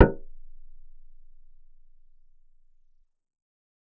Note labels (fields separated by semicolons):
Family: bass; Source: synthesizer; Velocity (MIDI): 127; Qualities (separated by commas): reverb